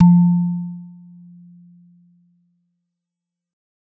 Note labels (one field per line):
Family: mallet percussion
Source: acoustic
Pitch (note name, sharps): F3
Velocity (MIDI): 75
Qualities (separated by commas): dark, non-linear envelope